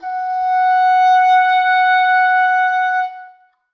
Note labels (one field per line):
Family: reed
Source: acoustic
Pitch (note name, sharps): F#5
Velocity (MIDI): 100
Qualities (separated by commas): reverb